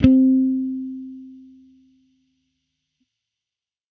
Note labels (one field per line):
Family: bass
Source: electronic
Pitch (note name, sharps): C4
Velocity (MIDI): 50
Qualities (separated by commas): distorted